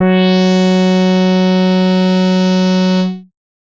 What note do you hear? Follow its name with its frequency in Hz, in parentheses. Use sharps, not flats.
F#3 (185 Hz)